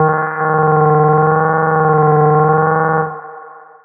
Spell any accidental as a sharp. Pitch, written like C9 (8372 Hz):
D#3 (155.6 Hz)